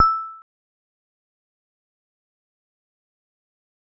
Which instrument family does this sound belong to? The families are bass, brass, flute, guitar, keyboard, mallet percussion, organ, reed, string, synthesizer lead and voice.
mallet percussion